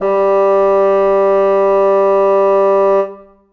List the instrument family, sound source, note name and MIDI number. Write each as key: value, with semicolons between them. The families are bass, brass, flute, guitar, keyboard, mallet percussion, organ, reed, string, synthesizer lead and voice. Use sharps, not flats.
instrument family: reed; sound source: acoustic; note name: G3; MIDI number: 55